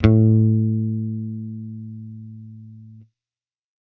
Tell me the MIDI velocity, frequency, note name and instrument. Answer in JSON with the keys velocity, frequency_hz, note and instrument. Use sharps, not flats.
{"velocity": 127, "frequency_hz": 110, "note": "A2", "instrument": "electronic bass"}